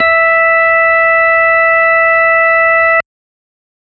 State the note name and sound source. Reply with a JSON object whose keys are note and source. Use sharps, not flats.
{"note": "E5", "source": "electronic"}